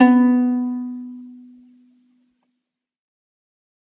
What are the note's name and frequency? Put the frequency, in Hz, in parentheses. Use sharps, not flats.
B3 (246.9 Hz)